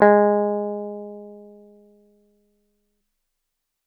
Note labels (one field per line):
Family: guitar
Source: acoustic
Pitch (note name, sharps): G#3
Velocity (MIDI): 75